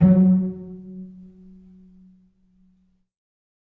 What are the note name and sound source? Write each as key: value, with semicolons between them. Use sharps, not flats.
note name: F#3; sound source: acoustic